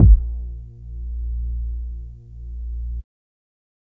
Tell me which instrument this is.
synthesizer bass